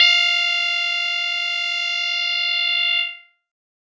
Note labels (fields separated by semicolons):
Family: keyboard; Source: electronic; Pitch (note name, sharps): F5; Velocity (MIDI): 100; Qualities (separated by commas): bright, distorted, multiphonic